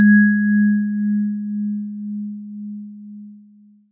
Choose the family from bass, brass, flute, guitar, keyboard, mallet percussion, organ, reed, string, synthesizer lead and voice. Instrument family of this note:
mallet percussion